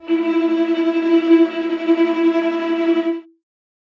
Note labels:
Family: string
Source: acoustic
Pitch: E4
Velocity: 75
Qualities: bright, non-linear envelope, reverb

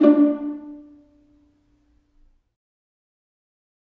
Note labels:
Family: string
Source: acoustic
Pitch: D4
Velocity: 75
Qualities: dark, fast decay, reverb

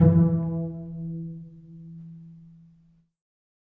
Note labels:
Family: string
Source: acoustic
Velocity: 75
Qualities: dark, reverb

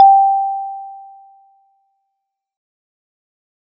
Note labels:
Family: mallet percussion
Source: acoustic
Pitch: G5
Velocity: 75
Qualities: fast decay

